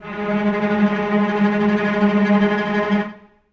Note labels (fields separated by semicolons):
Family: string; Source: acoustic; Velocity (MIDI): 25; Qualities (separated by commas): non-linear envelope, reverb